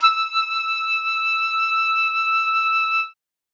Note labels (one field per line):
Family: flute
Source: acoustic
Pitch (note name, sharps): E6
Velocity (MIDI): 127